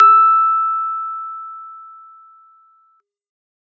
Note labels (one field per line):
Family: keyboard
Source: acoustic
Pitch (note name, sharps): E6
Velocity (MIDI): 127